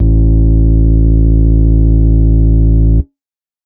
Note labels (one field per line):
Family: organ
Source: electronic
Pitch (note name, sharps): A1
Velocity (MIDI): 127